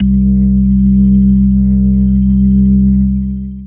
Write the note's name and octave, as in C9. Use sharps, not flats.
C2